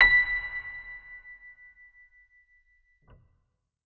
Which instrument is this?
electronic organ